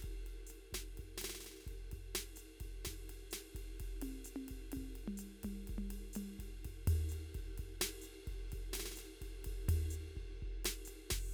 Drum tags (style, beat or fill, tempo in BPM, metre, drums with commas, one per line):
bossa nova
beat
127 BPM
4/4
crash, ride, hi-hat pedal, snare, high tom, mid tom, floor tom, kick